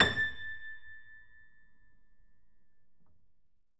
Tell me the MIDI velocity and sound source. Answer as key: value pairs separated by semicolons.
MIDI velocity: 127; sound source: acoustic